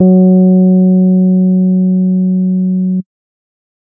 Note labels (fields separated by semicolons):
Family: keyboard; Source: electronic; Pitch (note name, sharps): F#3; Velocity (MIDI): 75; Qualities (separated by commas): dark